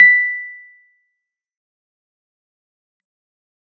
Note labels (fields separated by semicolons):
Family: keyboard; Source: electronic; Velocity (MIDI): 25; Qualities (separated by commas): fast decay, percussive